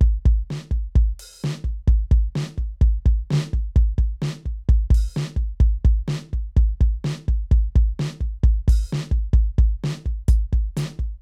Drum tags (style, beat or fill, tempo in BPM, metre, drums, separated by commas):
rock, beat, 128 BPM, 4/4, closed hi-hat, open hi-hat, hi-hat pedal, snare, kick